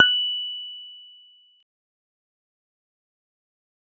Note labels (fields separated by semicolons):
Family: guitar; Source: synthesizer; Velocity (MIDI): 25; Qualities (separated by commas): fast decay